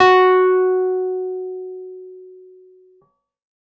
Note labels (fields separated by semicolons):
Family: keyboard; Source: electronic; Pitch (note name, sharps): F#4; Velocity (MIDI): 127